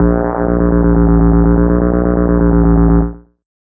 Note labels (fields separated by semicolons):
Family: bass; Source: synthesizer; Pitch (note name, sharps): A#1; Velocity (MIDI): 50; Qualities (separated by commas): distorted, tempo-synced